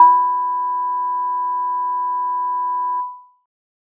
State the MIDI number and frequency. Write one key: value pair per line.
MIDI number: 83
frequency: 987.8 Hz